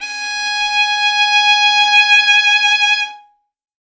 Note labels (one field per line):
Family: string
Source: acoustic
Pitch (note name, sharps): G#5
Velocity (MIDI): 50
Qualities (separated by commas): bright